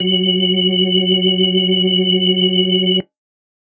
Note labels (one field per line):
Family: organ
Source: electronic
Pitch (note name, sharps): F#3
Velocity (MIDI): 75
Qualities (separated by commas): reverb